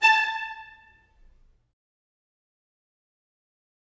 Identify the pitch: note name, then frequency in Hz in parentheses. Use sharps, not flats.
A5 (880 Hz)